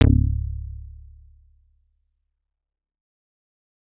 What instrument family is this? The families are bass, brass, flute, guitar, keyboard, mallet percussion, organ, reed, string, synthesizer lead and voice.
bass